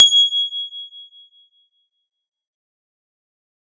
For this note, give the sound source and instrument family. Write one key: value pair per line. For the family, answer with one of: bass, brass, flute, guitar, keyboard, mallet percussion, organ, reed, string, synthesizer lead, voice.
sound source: synthesizer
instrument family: guitar